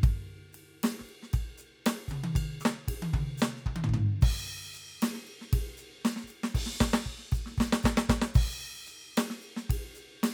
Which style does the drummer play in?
funk